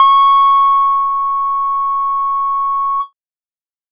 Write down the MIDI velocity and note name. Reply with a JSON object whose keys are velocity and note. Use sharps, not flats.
{"velocity": 127, "note": "C#6"}